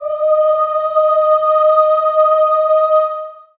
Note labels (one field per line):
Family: voice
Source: acoustic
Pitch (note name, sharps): D#5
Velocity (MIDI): 75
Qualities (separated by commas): long release, reverb